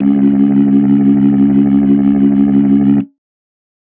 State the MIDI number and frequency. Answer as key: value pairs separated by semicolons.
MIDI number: 37; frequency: 69.3 Hz